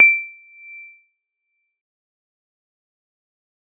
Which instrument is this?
electronic mallet percussion instrument